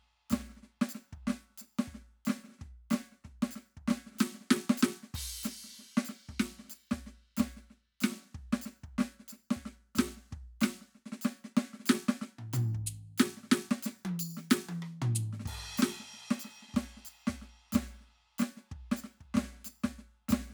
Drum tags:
New Orleans funk, beat, 93 BPM, 4/4, crash, ride, percussion, snare, high tom, floor tom, kick

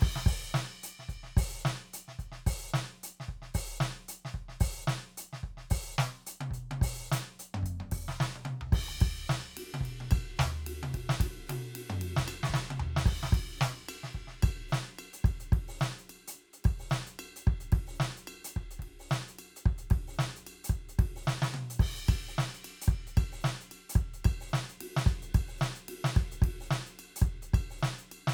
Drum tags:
swing, beat, 110 BPM, 4/4, crash, ride, ride bell, closed hi-hat, open hi-hat, hi-hat pedal, snare, high tom, mid tom, floor tom, kick

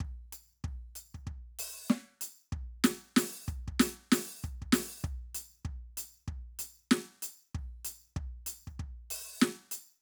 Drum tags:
funk, beat, 96 BPM, 4/4, crash, percussion, snare, kick

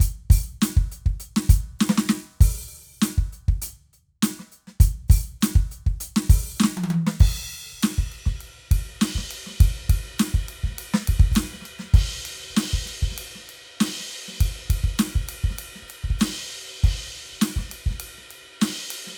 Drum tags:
Latin funk, beat, 100 BPM, 4/4, crash, ride, ride bell, closed hi-hat, open hi-hat, hi-hat pedal, snare, high tom, kick

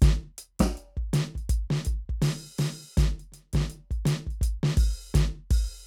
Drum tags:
New Orleans funk, beat, 82 BPM, 4/4, closed hi-hat, open hi-hat, hi-hat pedal, snare, kick

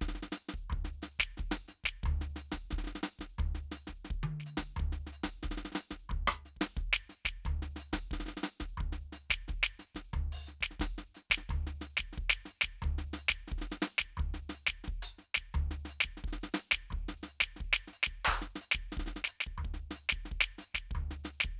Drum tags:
samba, beat, 89 BPM, 4/4, closed hi-hat, open hi-hat, hi-hat pedal, percussion, snare, cross-stick, high tom, floor tom, kick

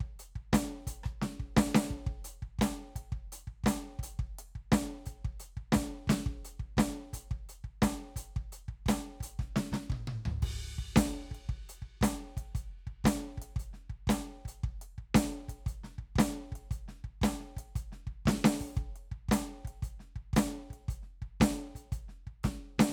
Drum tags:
rock, beat, 115 BPM, 4/4, crash, closed hi-hat, open hi-hat, hi-hat pedal, snare, cross-stick, high tom, floor tom, kick

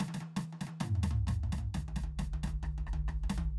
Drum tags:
hip-hop, fill, 67 BPM, 4/4, snare, cross-stick, high tom, mid tom, floor tom

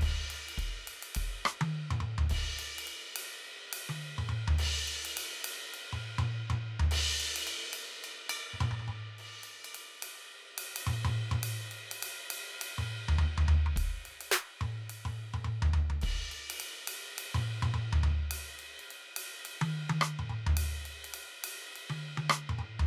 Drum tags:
jazz, beat, 105 BPM, 4/4, ride, ride bell, snare, cross-stick, high tom, mid tom, floor tom, kick

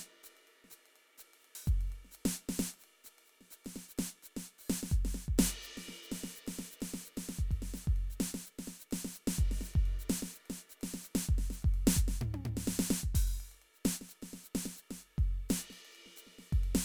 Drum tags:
linear jazz, beat, 128 BPM, 4/4, ride, open hi-hat, hi-hat pedal, snare, high tom, floor tom, kick

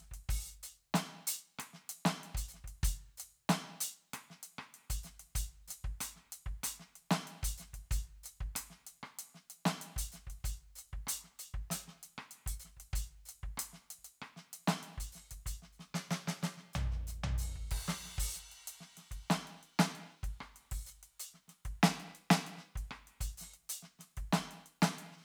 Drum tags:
funk, beat, 95 BPM, 4/4, crash, closed hi-hat, open hi-hat, hi-hat pedal, snare, cross-stick, floor tom, kick

